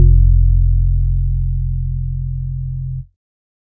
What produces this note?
electronic organ